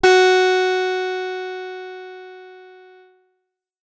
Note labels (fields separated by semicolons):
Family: guitar; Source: acoustic; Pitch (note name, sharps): F#4; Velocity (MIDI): 75; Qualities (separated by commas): bright, distorted